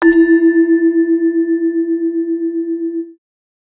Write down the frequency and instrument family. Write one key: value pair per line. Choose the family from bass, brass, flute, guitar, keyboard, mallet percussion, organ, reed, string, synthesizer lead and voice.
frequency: 329.6 Hz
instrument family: mallet percussion